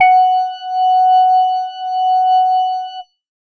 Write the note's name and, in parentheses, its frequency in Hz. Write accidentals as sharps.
F#5 (740 Hz)